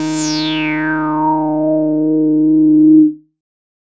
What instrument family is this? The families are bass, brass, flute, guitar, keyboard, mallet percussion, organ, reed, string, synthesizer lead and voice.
bass